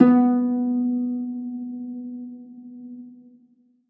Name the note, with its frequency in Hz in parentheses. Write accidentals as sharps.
B3 (246.9 Hz)